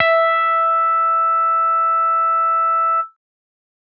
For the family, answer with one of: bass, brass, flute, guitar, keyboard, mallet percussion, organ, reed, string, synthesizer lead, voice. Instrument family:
bass